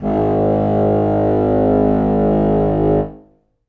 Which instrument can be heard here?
acoustic reed instrument